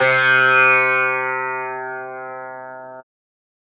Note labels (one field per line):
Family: guitar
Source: acoustic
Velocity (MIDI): 100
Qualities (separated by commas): bright, multiphonic, reverb